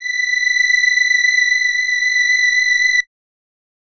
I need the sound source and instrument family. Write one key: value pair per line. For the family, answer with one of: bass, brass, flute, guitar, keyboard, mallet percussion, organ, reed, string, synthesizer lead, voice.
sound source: acoustic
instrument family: reed